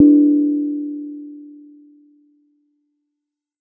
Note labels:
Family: mallet percussion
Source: acoustic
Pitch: D4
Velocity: 50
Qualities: dark, reverb

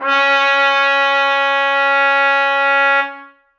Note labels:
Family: brass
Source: acoustic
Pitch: C#4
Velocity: 127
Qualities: bright, reverb

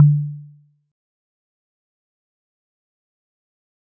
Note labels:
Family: mallet percussion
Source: acoustic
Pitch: D3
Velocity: 25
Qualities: fast decay, percussive

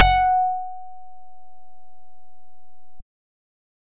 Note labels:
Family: bass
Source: synthesizer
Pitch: F#5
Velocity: 100

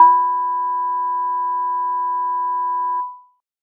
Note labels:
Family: keyboard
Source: electronic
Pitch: B5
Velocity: 100

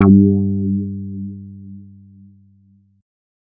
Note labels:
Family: bass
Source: synthesizer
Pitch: G2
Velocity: 75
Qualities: distorted

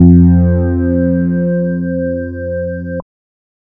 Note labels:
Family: bass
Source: synthesizer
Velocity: 50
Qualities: distorted, multiphonic

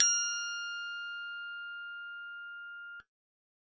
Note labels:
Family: keyboard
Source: electronic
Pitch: F6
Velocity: 75

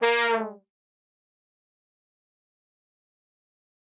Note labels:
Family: brass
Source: acoustic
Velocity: 127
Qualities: bright, fast decay, reverb

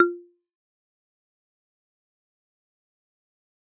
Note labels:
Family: mallet percussion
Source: acoustic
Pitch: F4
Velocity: 75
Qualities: fast decay, percussive

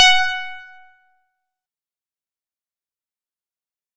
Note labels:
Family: guitar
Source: acoustic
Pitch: F#5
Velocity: 75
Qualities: bright, distorted, fast decay, percussive

